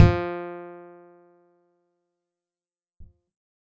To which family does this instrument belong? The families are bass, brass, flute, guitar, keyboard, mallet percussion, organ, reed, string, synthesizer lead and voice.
guitar